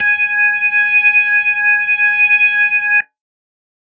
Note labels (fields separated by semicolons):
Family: organ; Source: electronic; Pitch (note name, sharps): G#5; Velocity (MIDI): 50